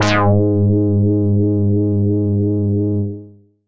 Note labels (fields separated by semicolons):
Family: bass; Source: synthesizer; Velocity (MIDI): 75; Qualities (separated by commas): distorted, tempo-synced